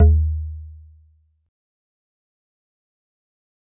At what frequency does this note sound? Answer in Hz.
77.78 Hz